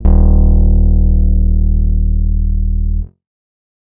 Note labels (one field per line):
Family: guitar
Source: acoustic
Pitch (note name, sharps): D#1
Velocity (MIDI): 127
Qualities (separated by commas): dark